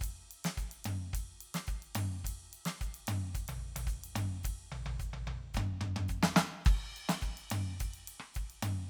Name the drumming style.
calypso